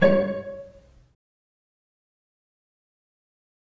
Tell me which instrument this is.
acoustic string instrument